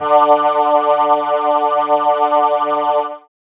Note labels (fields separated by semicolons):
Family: keyboard; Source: synthesizer; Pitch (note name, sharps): D3; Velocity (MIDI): 127